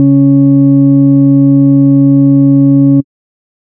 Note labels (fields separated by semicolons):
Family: bass; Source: synthesizer; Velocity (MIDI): 25; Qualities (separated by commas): dark, distorted